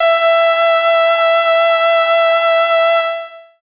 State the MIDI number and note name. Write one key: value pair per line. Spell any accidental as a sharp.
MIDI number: 76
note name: E5